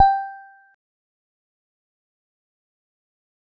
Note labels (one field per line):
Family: mallet percussion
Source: acoustic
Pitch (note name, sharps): G5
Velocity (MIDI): 25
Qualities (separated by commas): fast decay, percussive